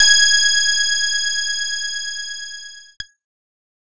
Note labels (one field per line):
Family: keyboard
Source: electronic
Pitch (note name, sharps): G#6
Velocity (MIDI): 127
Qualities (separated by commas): bright, distorted